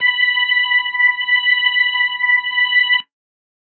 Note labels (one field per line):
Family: organ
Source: electronic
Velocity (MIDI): 75